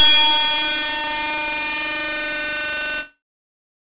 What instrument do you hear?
synthesizer bass